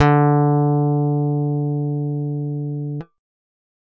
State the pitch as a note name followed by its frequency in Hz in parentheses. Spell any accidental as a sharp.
D3 (146.8 Hz)